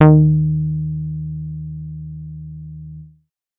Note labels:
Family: bass; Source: synthesizer; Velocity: 100; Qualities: dark

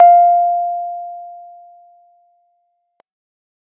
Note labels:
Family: keyboard; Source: electronic; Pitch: F5; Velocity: 75

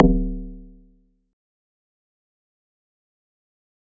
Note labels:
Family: mallet percussion; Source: acoustic; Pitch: D1; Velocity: 25; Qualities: fast decay, percussive

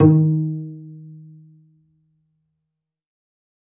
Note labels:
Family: string; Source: acoustic; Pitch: D#3; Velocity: 75; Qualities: dark, reverb

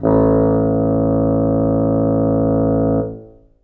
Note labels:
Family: reed; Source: acoustic; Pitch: A1; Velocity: 50; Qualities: reverb

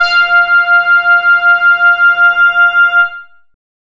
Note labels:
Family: bass; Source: synthesizer; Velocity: 100; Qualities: bright, distorted

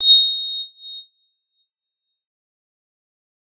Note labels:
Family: bass; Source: synthesizer; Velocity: 25; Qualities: bright, fast decay

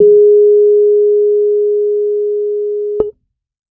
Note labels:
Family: keyboard; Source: electronic; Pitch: G#4; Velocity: 25

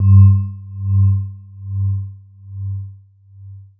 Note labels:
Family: mallet percussion; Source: electronic; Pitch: G2; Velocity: 75; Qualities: long release

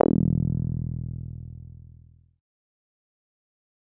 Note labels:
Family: synthesizer lead; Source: synthesizer; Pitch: E1; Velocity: 50; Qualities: distorted, fast decay

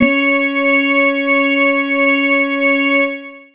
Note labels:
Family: organ; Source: electronic; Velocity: 127; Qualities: long release, reverb

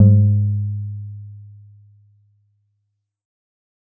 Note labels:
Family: guitar; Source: synthesizer; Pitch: G#2; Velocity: 50; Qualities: dark

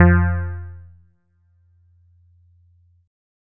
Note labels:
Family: keyboard; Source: electronic; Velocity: 127

